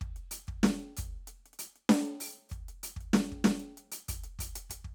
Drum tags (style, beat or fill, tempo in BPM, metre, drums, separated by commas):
rock, beat, 95 BPM, 4/4, closed hi-hat, open hi-hat, hi-hat pedal, snare, kick